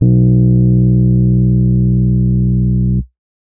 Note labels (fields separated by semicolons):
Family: keyboard; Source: electronic; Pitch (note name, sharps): B1; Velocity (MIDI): 75